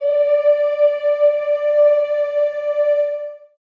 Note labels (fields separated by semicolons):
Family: voice; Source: acoustic; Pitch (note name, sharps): D5; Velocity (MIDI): 25; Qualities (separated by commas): reverb